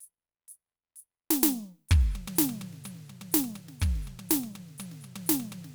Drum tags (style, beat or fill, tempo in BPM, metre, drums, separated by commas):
prog rock, beat, 125 BPM, 4/4, hi-hat pedal, snare, high tom, kick